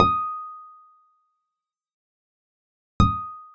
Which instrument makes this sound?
acoustic guitar